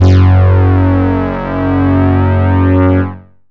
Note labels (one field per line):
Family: bass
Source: synthesizer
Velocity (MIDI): 100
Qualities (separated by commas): bright, distorted